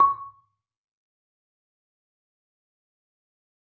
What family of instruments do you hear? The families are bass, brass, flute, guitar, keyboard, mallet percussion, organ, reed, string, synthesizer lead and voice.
mallet percussion